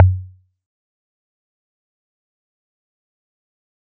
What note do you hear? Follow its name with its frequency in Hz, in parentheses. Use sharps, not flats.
F#2 (92.5 Hz)